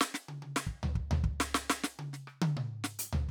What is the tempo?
140 BPM